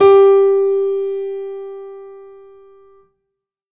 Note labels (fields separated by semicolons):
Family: keyboard; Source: acoustic; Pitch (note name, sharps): G4; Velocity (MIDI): 127; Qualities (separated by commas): reverb